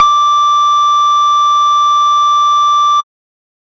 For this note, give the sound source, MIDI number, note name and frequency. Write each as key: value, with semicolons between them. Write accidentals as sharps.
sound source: synthesizer; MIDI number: 86; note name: D6; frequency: 1175 Hz